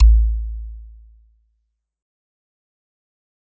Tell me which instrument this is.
acoustic mallet percussion instrument